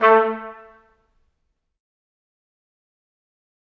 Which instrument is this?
acoustic brass instrument